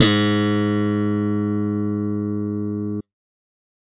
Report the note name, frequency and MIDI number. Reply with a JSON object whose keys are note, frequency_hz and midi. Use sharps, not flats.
{"note": "G#2", "frequency_hz": 103.8, "midi": 44}